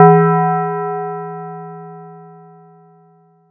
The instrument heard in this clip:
acoustic mallet percussion instrument